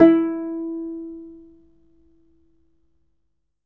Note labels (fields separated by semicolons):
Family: guitar; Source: acoustic; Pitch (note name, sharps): E4; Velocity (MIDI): 75; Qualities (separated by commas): reverb